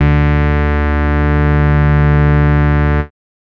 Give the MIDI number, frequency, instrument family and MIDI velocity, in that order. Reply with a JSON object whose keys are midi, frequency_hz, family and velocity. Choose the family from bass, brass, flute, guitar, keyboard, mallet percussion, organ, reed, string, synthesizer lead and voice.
{"midi": 38, "frequency_hz": 73.42, "family": "bass", "velocity": 25}